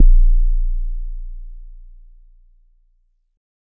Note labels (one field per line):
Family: mallet percussion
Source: acoustic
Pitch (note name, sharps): A#0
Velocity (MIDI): 25